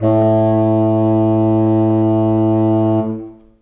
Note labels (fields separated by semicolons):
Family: reed; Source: acoustic; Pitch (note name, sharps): A2; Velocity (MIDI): 50; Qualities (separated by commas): long release, reverb